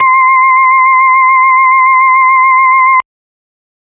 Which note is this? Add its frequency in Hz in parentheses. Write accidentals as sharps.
C6 (1047 Hz)